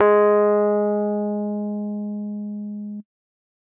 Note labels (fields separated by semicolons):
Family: keyboard; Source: electronic; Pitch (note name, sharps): G#3; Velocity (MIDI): 100